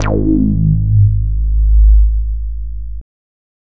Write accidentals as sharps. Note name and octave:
G#1